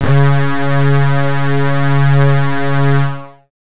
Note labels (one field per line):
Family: bass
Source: synthesizer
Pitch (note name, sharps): C#3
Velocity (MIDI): 100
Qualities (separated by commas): bright, distorted